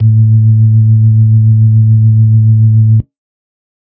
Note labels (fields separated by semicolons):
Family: organ; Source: electronic; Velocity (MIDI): 25; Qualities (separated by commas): dark